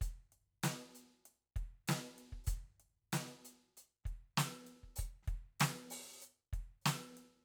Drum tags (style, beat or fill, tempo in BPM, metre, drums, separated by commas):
soul, beat, 96 BPM, 4/4, closed hi-hat, open hi-hat, hi-hat pedal, snare, kick